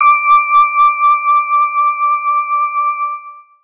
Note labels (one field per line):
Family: organ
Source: electronic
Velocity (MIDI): 50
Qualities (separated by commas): long release